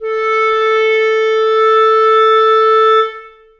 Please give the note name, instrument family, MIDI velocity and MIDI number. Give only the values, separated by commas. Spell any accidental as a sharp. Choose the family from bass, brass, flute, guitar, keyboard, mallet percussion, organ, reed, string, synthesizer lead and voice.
A4, reed, 75, 69